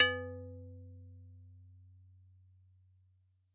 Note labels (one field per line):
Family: mallet percussion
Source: acoustic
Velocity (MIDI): 127